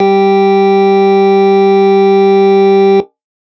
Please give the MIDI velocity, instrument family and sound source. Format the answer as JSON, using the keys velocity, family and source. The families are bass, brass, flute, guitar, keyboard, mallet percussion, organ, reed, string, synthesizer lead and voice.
{"velocity": 127, "family": "organ", "source": "electronic"}